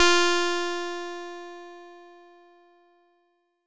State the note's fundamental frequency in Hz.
349.2 Hz